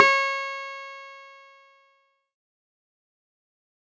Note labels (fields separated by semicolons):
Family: keyboard; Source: electronic; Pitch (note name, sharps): C#5; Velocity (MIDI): 50; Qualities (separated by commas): distorted, fast decay